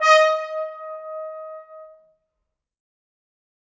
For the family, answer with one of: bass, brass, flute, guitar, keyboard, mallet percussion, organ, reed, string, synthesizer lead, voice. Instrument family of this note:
brass